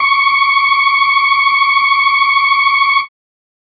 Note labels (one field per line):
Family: organ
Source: electronic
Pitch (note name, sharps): C#6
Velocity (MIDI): 50